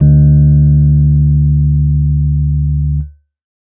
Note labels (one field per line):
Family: keyboard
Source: electronic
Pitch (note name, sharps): D2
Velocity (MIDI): 50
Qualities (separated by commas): distorted